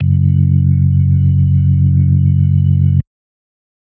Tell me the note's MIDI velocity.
75